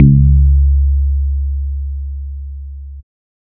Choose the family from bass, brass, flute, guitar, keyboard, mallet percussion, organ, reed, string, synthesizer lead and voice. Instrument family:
bass